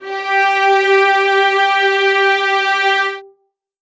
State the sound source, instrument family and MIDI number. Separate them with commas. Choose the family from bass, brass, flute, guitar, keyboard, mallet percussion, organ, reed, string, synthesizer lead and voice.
acoustic, string, 67